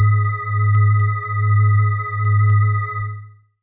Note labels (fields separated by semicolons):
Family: mallet percussion; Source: electronic; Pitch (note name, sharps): G#2; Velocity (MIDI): 127; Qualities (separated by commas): bright, distorted, multiphonic